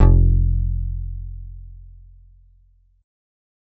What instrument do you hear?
synthesizer bass